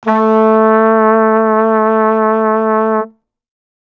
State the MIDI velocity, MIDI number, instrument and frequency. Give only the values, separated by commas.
25, 57, acoustic brass instrument, 220 Hz